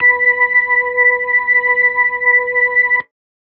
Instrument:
electronic organ